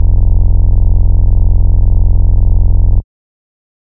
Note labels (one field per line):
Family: bass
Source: synthesizer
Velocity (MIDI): 127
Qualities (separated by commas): dark, distorted